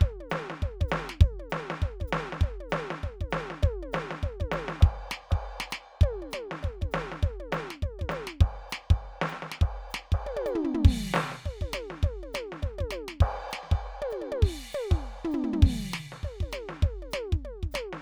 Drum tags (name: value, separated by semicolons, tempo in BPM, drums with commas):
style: rockabilly; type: beat; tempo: 200 BPM; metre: 4/4; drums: crash, hi-hat pedal, snare, high tom, floor tom, kick